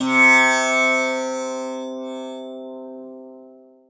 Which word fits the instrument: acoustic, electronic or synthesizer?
acoustic